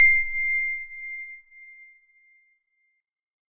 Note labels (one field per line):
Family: organ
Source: electronic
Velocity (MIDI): 127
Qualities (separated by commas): bright